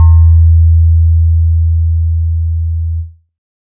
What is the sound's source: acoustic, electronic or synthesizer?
synthesizer